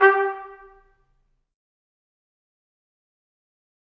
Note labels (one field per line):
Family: brass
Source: acoustic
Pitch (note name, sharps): G4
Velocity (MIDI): 50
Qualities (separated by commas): fast decay, percussive, reverb